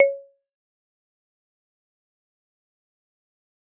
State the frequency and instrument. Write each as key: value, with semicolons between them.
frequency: 554.4 Hz; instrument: acoustic mallet percussion instrument